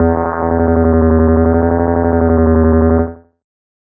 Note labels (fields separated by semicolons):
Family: bass; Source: synthesizer; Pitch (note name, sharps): E2; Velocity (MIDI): 50; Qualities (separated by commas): distorted, tempo-synced